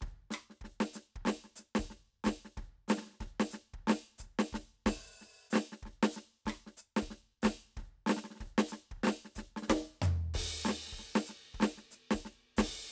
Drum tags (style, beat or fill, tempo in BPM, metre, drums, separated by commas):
New Orleans funk, beat, 93 BPM, 4/4, ride, open hi-hat, hi-hat pedal, snare, cross-stick, floor tom, kick